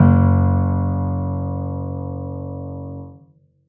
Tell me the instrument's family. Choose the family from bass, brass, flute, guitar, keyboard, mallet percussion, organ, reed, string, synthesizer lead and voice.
keyboard